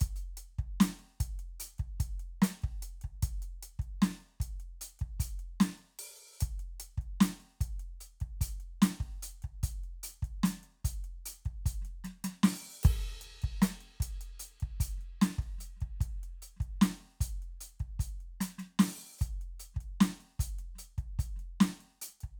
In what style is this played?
hip-hop